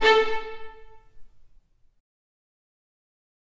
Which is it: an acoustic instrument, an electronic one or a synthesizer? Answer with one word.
acoustic